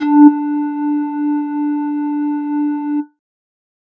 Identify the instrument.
synthesizer flute